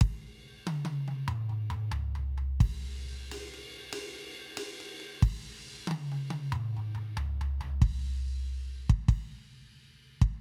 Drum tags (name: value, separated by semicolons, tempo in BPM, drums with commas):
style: rock; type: beat; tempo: 92 BPM; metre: 4/4; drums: crash, ride, high tom, mid tom, floor tom, kick